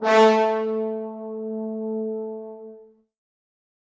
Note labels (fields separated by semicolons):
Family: brass; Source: acoustic; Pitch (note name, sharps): A3; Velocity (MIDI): 25; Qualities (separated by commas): bright, reverb